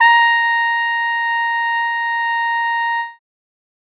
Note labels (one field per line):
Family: brass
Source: acoustic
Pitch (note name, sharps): A#5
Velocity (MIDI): 25